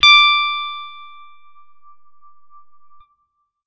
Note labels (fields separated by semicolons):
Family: guitar; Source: electronic; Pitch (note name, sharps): D6; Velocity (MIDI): 100; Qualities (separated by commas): bright, distorted